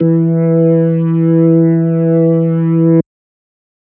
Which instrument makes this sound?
electronic organ